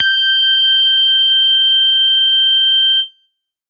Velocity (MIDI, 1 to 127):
127